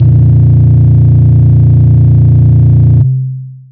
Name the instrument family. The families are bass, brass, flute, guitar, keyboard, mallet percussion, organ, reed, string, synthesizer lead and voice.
guitar